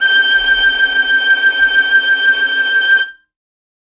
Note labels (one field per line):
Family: string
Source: acoustic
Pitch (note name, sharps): G6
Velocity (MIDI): 50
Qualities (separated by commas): reverb